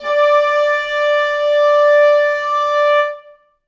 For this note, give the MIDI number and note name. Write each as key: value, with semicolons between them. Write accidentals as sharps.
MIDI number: 74; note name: D5